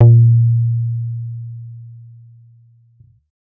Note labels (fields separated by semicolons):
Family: bass; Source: synthesizer; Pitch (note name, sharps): A#2; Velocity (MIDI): 75; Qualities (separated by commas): dark